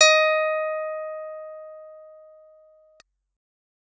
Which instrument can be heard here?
electronic keyboard